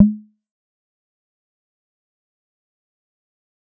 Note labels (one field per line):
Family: bass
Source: synthesizer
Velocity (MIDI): 100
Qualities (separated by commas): fast decay, percussive